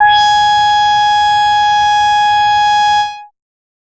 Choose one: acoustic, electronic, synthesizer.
synthesizer